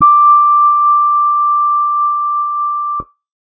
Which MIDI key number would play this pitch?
86